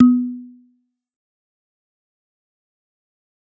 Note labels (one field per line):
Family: mallet percussion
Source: acoustic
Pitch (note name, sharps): B3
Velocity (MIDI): 100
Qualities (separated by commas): dark, fast decay, percussive